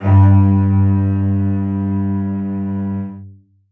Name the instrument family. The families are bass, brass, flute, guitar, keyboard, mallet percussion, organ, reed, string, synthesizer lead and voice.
string